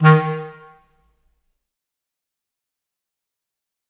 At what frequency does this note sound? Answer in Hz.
155.6 Hz